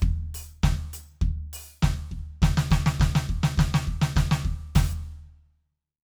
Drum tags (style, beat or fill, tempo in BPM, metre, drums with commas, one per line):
rock
beat
102 BPM
4/4
percussion, snare, kick